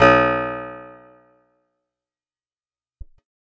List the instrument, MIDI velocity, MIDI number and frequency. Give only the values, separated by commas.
acoustic guitar, 50, 35, 61.74 Hz